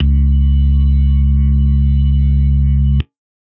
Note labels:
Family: organ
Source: electronic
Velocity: 100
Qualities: dark

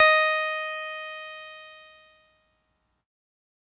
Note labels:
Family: keyboard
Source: electronic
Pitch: D#5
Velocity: 127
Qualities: bright, distorted

